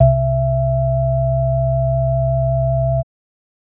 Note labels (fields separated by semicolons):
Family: organ; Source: electronic; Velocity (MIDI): 50; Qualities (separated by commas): multiphonic